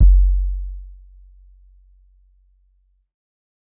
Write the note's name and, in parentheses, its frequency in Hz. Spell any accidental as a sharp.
F#1 (46.25 Hz)